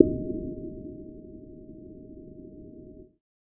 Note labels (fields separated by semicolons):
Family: bass; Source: synthesizer; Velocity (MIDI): 50; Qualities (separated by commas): dark